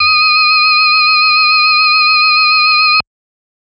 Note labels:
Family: organ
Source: electronic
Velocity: 100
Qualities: bright, multiphonic

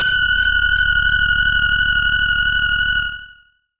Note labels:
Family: bass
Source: synthesizer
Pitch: F#6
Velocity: 127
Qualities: tempo-synced

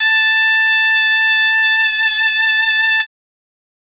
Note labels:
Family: reed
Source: acoustic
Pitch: A5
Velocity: 25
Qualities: bright, reverb

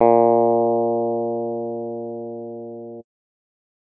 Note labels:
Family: guitar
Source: electronic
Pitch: A#2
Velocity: 50

